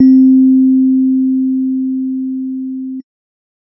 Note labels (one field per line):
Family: keyboard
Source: electronic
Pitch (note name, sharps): C4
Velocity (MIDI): 50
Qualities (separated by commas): dark